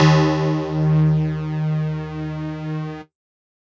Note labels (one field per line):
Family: mallet percussion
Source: electronic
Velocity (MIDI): 50